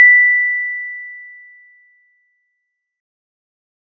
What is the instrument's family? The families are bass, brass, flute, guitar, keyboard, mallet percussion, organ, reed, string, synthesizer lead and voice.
mallet percussion